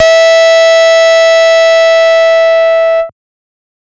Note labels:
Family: bass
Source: synthesizer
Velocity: 25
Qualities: bright, distorted, multiphonic

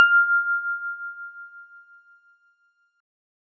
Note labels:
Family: keyboard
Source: electronic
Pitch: F6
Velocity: 100

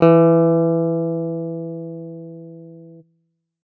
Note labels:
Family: guitar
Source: electronic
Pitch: E3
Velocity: 50

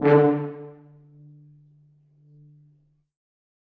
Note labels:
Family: brass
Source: acoustic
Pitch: D3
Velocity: 127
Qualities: reverb

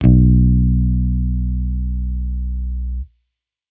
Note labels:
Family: bass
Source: electronic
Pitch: B1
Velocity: 25

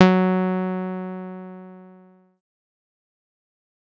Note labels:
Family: bass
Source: synthesizer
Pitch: F#3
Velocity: 25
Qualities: distorted, fast decay

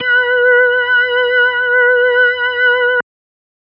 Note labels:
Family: organ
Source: electronic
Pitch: B4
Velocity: 50

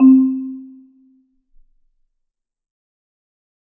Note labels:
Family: mallet percussion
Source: acoustic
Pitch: C4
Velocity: 25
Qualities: dark, fast decay, percussive, reverb

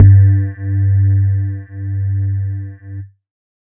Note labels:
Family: synthesizer lead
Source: synthesizer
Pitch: G2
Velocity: 100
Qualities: distorted

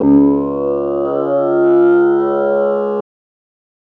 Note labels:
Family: voice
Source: synthesizer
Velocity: 75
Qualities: distorted

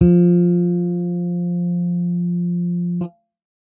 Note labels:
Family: bass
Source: electronic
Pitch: F3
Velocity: 75

